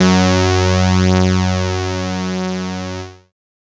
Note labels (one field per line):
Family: bass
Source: synthesizer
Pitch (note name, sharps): F#2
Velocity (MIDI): 127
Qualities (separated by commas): bright, distorted